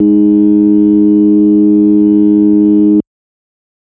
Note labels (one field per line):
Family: organ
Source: electronic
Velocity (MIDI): 127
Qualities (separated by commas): dark